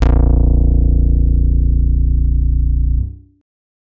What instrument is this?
electronic guitar